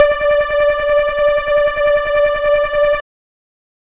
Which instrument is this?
synthesizer bass